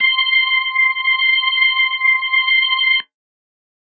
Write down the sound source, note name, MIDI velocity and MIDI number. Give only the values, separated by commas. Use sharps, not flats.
electronic, C6, 75, 84